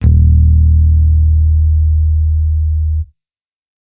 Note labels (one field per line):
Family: bass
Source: electronic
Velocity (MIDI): 75